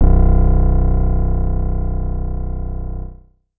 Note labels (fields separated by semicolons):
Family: keyboard; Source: synthesizer; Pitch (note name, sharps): B0; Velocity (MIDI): 50